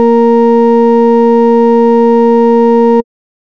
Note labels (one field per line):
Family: bass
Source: synthesizer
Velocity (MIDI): 100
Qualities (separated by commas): distorted